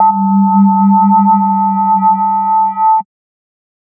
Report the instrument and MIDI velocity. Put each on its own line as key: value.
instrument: synthesizer mallet percussion instrument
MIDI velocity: 25